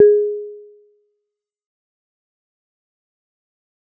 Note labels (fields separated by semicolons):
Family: mallet percussion; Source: acoustic; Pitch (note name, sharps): G#4; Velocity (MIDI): 100; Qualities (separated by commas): fast decay, percussive